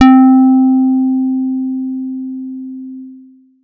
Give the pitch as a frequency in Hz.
261.6 Hz